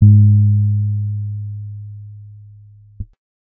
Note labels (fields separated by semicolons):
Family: bass; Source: synthesizer; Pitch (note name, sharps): G#2; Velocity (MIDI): 25; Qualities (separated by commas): dark